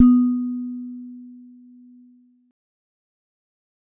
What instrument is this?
acoustic mallet percussion instrument